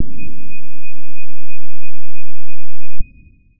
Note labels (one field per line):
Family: guitar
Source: electronic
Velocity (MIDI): 100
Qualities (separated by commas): dark, distorted